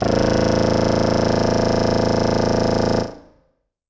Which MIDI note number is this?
21